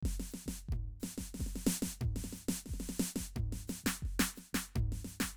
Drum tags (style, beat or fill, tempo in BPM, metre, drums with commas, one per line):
samba
beat
89 BPM
4/4
hi-hat pedal, snare, floor tom, kick